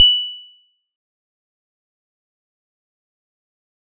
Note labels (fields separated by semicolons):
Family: mallet percussion; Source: acoustic; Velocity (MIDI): 50; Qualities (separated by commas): bright, fast decay, percussive